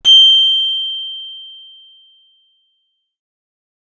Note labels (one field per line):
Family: guitar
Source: acoustic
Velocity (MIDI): 127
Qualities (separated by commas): bright, distorted